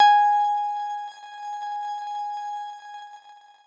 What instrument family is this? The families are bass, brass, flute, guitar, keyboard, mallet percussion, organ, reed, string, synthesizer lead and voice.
guitar